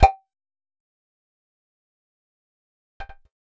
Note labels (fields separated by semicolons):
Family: bass; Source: synthesizer; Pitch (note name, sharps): G5; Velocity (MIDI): 25; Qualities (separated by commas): fast decay, percussive